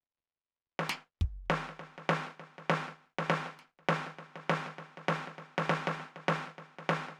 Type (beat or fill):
beat